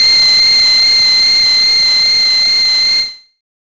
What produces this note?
synthesizer bass